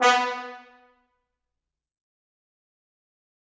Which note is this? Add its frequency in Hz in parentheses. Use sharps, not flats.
B3 (246.9 Hz)